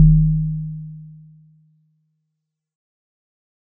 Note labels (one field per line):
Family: mallet percussion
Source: acoustic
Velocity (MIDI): 50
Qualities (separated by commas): fast decay